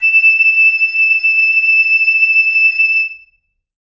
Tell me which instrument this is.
acoustic flute